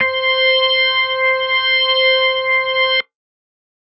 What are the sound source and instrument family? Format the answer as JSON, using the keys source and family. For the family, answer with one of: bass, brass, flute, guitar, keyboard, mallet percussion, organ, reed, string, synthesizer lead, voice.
{"source": "electronic", "family": "organ"}